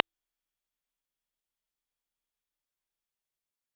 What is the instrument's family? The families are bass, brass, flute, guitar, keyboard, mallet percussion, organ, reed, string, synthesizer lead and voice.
keyboard